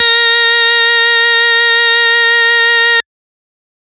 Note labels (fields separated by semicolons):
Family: organ; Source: electronic; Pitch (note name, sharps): A#4; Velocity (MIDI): 75; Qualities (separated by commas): distorted